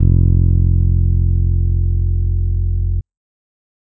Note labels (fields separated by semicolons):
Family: bass; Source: electronic; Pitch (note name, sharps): F1; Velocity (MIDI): 50